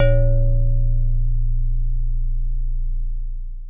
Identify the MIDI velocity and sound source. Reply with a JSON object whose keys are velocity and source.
{"velocity": 100, "source": "acoustic"}